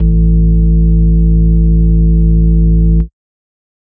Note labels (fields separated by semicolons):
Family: organ; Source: electronic; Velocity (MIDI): 75; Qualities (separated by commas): dark